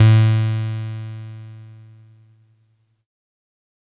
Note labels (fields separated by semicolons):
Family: keyboard; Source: electronic; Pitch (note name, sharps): A2; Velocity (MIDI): 75; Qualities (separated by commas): bright, distorted